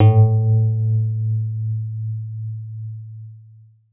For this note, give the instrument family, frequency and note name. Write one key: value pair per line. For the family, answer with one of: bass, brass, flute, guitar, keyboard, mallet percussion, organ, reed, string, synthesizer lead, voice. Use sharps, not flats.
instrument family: guitar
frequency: 110 Hz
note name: A2